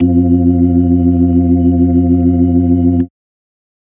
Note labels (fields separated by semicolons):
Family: organ; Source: electronic; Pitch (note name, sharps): F2; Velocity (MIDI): 127; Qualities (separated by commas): dark